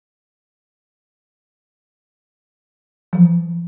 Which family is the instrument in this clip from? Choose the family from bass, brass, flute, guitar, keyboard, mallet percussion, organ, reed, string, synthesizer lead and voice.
mallet percussion